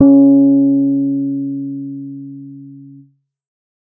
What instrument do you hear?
electronic keyboard